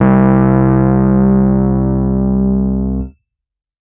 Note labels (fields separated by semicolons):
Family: keyboard; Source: electronic; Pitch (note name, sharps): C2; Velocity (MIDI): 127; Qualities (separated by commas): distorted